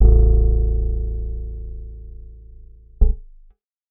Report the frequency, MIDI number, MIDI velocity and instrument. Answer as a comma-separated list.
27.5 Hz, 21, 50, acoustic guitar